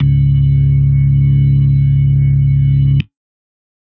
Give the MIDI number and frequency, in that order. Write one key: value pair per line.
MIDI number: 25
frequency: 34.65 Hz